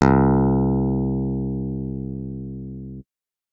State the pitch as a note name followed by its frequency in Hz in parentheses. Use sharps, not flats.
C2 (65.41 Hz)